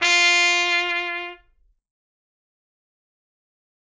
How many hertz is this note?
349.2 Hz